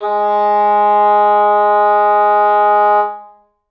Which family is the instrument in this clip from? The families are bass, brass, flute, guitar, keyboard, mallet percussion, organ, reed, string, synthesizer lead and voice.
reed